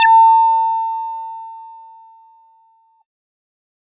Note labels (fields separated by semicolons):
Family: bass; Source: synthesizer; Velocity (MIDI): 100; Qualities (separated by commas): bright, distorted